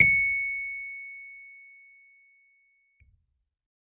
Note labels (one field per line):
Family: keyboard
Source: electronic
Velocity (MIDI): 127